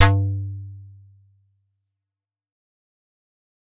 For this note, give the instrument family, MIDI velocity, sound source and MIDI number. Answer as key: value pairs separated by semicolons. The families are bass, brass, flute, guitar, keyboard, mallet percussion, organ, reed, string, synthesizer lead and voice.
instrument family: keyboard; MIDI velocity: 127; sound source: acoustic; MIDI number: 43